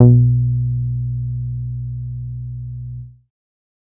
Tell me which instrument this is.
synthesizer bass